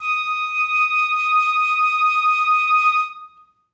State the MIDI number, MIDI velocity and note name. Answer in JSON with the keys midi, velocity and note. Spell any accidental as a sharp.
{"midi": 87, "velocity": 50, "note": "D#6"}